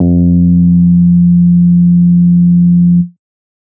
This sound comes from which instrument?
synthesizer bass